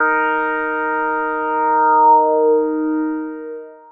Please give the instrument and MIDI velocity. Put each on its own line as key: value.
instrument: synthesizer lead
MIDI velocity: 50